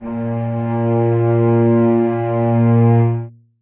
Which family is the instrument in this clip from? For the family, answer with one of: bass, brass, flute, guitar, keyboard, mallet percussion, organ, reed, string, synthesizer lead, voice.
string